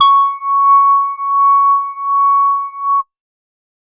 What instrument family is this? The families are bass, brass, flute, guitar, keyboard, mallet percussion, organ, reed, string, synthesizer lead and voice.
organ